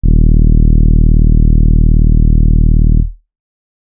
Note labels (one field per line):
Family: keyboard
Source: electronic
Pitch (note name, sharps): D#1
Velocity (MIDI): 50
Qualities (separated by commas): dark